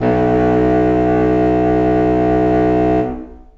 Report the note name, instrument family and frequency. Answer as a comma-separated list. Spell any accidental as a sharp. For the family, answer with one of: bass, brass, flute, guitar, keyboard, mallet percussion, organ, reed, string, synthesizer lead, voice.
B1, reed, 61.74 Hz